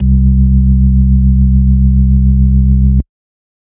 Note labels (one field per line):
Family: organ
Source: electronic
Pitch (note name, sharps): C2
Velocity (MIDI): 127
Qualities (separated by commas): dark